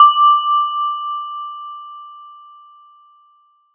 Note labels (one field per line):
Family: mallet percussion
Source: acoustic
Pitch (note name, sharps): D6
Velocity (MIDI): 25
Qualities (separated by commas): bright, multiphonic